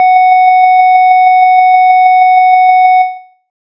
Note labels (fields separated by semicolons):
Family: bass; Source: synthesizer; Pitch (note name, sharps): F#5; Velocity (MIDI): 50